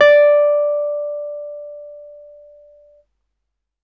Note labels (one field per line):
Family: keyboard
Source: electronic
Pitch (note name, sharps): D5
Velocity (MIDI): 100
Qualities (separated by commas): dark